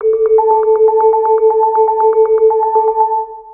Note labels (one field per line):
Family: mallet percussion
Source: synthesizer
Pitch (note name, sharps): A4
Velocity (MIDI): 75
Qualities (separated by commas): dark, long release, multiphonic, percussive, tempo-synced